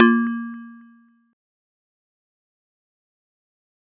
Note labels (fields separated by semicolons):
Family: mallet percussion; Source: acoustic; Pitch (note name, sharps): A#3; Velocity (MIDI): 25; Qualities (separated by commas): fast decay